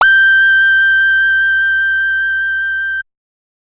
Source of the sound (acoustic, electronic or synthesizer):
synthesizer